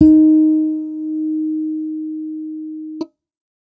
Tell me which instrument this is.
electronic bass